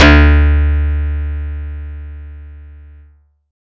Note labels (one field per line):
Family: guitar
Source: acoustic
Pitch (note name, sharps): D2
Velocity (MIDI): 100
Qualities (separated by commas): bright